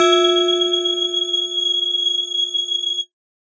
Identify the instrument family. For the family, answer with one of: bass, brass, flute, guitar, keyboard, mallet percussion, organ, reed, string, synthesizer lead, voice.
mallet percussion